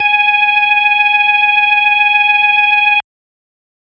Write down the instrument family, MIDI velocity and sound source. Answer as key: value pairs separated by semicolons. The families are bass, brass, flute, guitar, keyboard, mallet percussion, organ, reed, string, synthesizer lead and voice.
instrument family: organ; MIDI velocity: 127; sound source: electronic